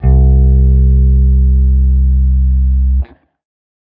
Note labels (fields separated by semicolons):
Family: guitar; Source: electronic; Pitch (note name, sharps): C2; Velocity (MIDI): 25